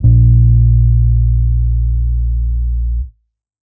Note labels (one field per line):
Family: bass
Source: electronic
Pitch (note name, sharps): A#1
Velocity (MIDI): 127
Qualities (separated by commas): dark